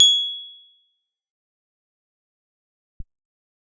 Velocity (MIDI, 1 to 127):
75